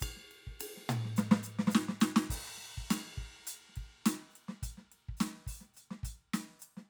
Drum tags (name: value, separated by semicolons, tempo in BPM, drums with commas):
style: rock; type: beat; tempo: 105 BPM; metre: 4/4; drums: crash, ride, ride bell, closed hi-hat, open hi-hat, hi-hat pedal, snare, cross-stick, mid tom, kick